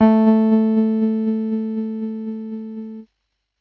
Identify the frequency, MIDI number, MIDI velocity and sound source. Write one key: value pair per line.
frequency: 220 Hz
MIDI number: 57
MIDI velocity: 75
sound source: electronic